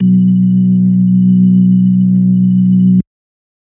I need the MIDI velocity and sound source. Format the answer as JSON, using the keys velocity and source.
{"velocity": 127, "source": "electronic"}